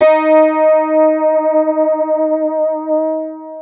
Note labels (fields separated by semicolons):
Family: guitar; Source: electronic; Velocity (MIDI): 25; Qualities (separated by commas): long release, multiphonic, non-linear envelope